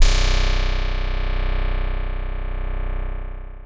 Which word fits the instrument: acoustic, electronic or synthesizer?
synthesizer